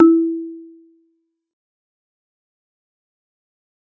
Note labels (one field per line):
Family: mallet percussion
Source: acoustic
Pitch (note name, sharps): E4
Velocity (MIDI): 75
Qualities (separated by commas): fast decay, percussive